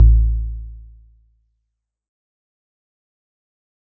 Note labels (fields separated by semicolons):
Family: guitar; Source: synthesizer; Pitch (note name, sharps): A1; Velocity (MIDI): 100; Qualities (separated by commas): dark, fast decay